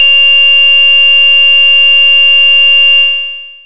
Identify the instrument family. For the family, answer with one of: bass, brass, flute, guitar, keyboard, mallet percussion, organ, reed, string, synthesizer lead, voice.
bass